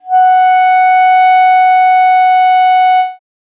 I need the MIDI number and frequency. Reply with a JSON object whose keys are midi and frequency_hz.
{"midi": 78, "frequency_hz": 740}